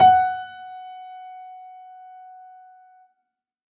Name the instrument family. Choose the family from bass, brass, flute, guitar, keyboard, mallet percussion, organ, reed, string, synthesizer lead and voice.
keyboard